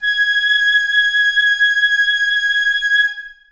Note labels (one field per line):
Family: flute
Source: acoustic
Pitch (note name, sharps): G#6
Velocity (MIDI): 25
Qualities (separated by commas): reverb